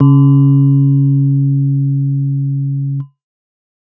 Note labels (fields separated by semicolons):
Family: keyboard; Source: electronic; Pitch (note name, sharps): C#3; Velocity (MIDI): 25